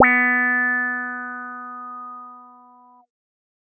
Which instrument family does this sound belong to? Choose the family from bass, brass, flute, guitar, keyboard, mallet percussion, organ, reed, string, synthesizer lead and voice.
bass